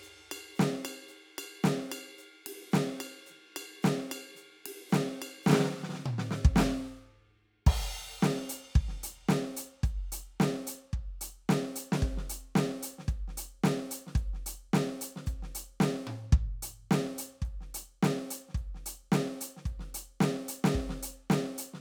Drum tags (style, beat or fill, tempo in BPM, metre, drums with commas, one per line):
swing
beat
110 BPM
4/4
crash, ride, ride bell, closed hi-hat, hi-hat pedal, snare, high tom, kick